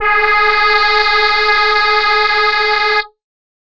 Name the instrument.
synthesizer voice